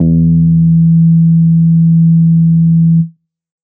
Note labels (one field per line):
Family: bass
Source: synthesizer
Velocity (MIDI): 100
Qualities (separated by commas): dark